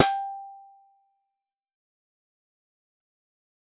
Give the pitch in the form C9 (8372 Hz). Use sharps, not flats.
G5 (784 Hz)